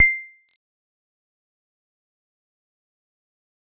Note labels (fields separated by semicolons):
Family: mallet percussion; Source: acoustic; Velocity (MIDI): 25; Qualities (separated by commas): fast decay, percussive